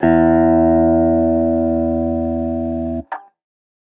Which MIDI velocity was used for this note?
25